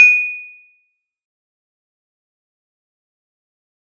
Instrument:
acoustic mallet percussion instrument